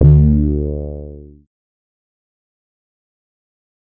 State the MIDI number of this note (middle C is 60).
38